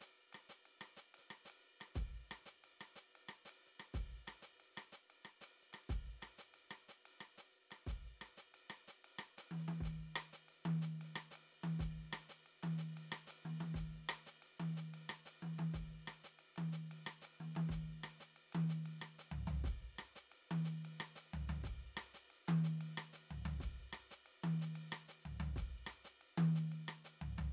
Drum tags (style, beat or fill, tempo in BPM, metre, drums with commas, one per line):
Afro-Cuban bembé
beat
122 BPM
4/4
ride, hi-hat pedal, cross-stick, high tom, floor tom, kick